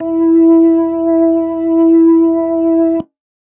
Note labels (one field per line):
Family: organ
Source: electronic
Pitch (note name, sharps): E4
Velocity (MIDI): 100